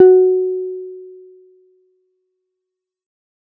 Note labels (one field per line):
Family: keyboard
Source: electronic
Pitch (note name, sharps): F#4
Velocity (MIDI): 25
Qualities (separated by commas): fast decay